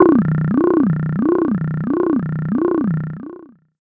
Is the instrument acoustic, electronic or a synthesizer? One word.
synthesizer